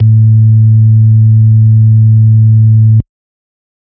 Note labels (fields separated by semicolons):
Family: organ; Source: electronic; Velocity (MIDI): 25; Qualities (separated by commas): dark